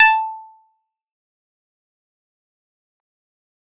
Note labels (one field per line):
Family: keyboard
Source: electronic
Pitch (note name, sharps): A5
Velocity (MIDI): 127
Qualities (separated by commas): distorted, fast decay, percussive